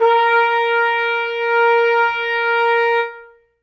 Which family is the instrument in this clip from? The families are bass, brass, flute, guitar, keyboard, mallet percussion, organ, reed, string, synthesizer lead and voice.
brass